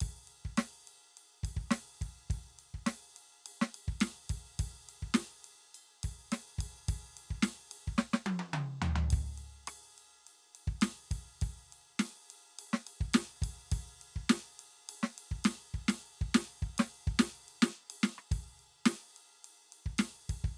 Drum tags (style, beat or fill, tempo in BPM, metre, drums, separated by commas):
rock, beat, 105 BPM, 4/4, ride, ride bell, open hi-hat, snare, cross-stick, high tom, mid tom, floor tom, kick